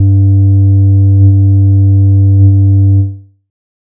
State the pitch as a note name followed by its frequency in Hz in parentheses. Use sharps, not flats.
G2 (98 Hz)